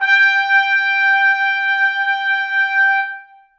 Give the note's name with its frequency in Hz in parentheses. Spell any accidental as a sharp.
G5 (784 Hz)